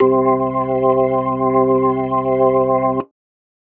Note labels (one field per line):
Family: organ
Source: electronic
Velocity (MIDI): 75